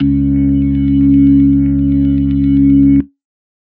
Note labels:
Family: organ; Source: electronic; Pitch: C#2; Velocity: 25

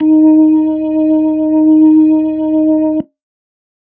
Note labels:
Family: organ; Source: electronic; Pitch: D#4; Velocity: 50

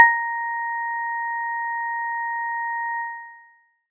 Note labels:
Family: mallet percussion; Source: acoustic; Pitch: A#5; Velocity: 100

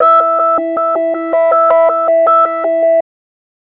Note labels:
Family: bass; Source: synthesizer; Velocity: 75; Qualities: tempo-synced

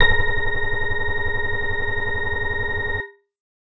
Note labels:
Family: keyboard; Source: electronic; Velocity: 50; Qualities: distorted

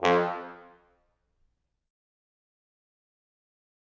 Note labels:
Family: brass; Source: acoustic; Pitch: F2; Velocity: 100; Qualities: fast decay, percussive, reverb

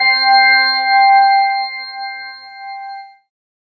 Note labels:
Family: keyboard; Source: synthesizer; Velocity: 50

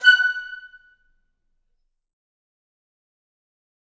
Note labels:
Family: reed; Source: acoustic; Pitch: F#6; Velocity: 50; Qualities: fast decay, percussive, reverb

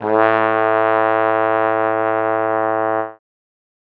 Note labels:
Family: brass; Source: acoustic; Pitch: A2; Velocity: 100

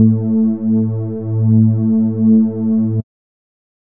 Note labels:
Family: bass; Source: synthesizer; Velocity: 100; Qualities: dark

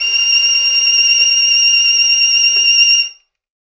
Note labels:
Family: string; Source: acoustic; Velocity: 25; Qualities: reverb

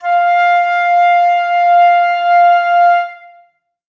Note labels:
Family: flute; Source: acoustic; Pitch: F5; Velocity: 100; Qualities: reverb

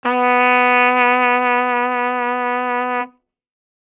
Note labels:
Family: brass; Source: acoustic; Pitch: B3; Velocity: 50

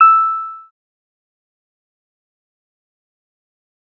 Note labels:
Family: bass; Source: synthesizer; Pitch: E6; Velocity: 127; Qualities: fast decay, percussive

